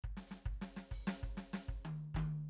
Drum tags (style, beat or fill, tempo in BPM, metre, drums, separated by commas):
Brazilian baião, fill, 95 BPM, 4/4, hi-hat pedal, snare, high tom, kick